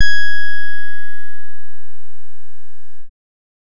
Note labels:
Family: bass; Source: synthesizer; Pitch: G#6; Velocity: 25; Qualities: distorted

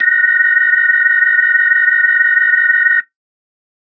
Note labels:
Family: organ; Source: electronic; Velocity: 75

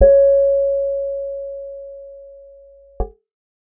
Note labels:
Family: guitar; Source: acoustic; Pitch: C#5; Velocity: 25; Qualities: dark

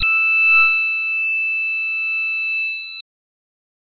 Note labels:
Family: voice; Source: synthesizer; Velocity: 25

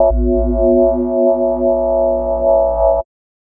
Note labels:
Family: mallet percussion; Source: synthesizer; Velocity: 75; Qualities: multiphonic, non-linear envelope

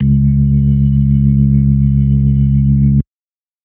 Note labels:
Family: organ; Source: electronic; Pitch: C#2; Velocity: 50; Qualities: dark

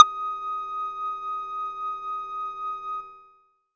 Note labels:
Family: bass; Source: synthesizer; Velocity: 50; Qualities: multiphonic

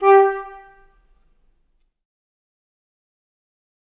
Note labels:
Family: flute; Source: acoustic; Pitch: G4; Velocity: 75; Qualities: fast decay, percussive, reverb

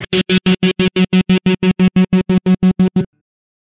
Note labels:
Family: guitar; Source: electronic; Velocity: 50; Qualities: bright, distorted, tempo-synced

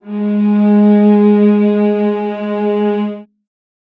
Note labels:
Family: string; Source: acoustic; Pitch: G#3; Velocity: 75; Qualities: reverb

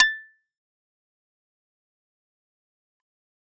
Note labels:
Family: keyboard; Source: electronic; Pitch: A6; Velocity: 127; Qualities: fast decay, percussive

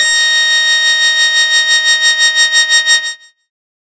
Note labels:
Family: bass; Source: synthesizer; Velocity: 75

